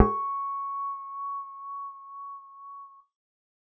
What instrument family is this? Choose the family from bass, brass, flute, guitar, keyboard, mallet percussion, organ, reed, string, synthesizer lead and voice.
bass